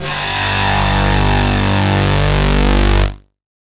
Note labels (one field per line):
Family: guitar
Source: electronic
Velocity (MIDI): 127